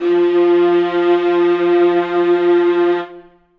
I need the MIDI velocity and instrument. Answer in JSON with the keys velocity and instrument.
{"velocity": 100, "instrument": "acoustic string instrument"}